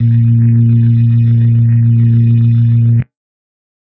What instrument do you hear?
electronic organ